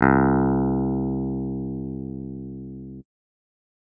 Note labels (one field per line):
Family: keyboard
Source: electronic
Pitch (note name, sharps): C2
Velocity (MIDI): 75